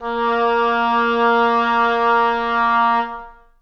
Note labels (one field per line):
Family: reed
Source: acoustic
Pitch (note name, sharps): A#3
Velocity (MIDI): 75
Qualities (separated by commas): reverb